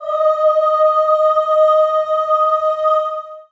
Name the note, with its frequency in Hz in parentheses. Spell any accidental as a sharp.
D#5 (622.3 Hz)